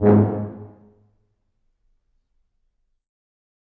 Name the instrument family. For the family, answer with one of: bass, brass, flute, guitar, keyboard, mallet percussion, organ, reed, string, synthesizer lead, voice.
brass